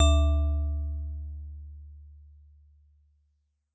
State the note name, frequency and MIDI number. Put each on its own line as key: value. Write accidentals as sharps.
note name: D2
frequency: 73.42 Hz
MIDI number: 38